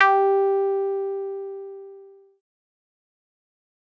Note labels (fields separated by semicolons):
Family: synthesizer lead; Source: synthesizer; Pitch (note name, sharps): G4; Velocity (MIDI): 25; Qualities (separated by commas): distorted, fast decay